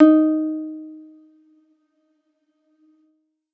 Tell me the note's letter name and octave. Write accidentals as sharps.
D#4